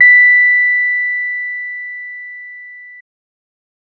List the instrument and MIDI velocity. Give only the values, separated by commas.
synthesizer bass, 25